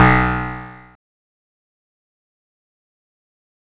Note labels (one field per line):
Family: guitar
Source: electronic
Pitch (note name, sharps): B1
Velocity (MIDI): 100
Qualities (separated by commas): bright, distorted, fast decay